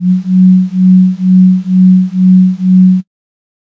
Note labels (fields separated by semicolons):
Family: flute; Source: synthesizer; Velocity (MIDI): 75; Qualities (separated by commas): dark